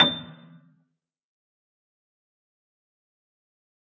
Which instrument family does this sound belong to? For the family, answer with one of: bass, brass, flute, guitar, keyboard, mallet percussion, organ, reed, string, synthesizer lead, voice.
keyboard